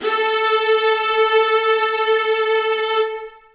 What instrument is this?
acoustic string instrument